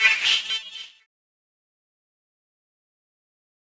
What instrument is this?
electronic keyboard